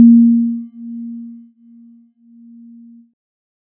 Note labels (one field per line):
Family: keyboard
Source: synthesizer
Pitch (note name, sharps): A#3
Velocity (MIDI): 25